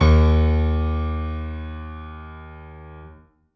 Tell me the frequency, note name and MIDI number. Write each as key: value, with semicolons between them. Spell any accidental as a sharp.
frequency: 77.78 Hz; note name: D#2; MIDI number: 39